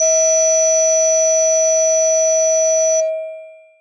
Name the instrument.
electronic mallet percussion instrument